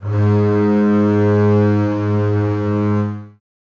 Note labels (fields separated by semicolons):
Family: string; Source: acoustic; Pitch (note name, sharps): G#2; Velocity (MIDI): 100; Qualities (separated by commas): reverb